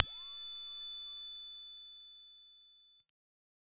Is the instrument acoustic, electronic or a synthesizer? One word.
synthesizer